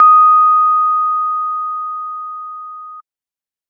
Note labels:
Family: organ; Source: electronic; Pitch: D#6; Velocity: 100

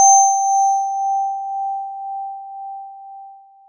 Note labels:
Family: mallet percussion; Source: acoustic; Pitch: G5; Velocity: 100; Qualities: bright, long release

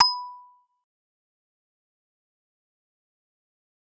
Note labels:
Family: mallet percussion; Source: acoustic; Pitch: B5; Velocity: 75; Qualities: fast decay, percussive

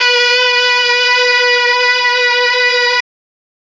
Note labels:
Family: brass; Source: electronic; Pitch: B4; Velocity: 127; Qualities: bright

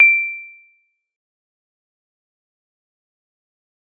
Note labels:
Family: mallet percussion; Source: acoustic; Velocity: 127; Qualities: fast decay, percussive

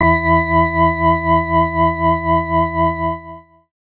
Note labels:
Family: organ; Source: electronic; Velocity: 100; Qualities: distorted

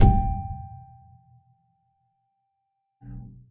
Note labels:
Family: keyboard; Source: acoustic; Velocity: 25; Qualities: reverb

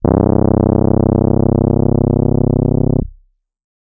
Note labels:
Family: keyboard; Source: electronic; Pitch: C1; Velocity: 127; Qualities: distorted

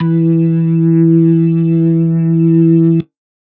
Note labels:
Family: organ; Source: electronic; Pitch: E3; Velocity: 50

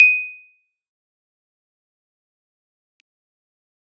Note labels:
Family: keyboard; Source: electronic; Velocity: 50; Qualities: bright, fast decay, percussive

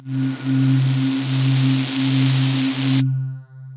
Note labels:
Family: voice; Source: synthesizer; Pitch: C3; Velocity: 100; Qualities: distorted, long release

